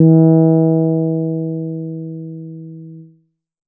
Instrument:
synthesizer bass